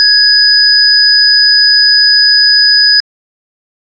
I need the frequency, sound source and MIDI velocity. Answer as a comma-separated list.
1661 Hz, electronic, 25